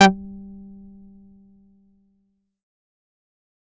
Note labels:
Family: bass; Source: synthesizer; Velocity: 127; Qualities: distorted, fast decay, percussive

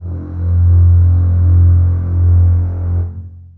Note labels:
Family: string; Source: acoustic; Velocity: 75; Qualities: long release, reverb

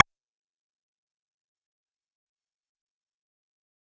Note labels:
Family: bass; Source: synthesizer; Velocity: 100; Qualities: distorted, fast decay, percussive

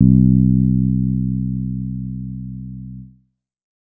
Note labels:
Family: bass; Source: synthesizer; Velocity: 25; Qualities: dark

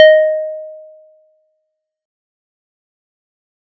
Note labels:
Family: mallet percussion; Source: acoustic; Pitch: D#5; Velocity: 100; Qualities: fast decay

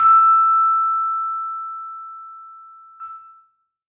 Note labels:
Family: mallet percussion; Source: acoustic; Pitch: E6; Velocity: 127; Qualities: reverb

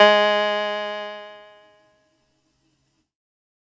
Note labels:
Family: keyboard; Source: electronic; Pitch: G#3; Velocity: 100; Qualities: bright, distorted

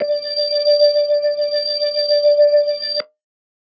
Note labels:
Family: organ; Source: electronic; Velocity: 25

